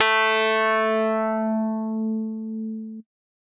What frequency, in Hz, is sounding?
220 Hz